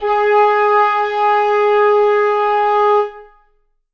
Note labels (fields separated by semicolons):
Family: reed; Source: acoustic; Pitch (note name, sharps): G#4; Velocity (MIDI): 25; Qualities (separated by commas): reverb